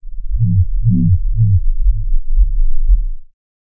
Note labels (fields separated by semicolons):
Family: bass; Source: synthesizer; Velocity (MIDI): 25; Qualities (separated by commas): distorted, non-linear envelope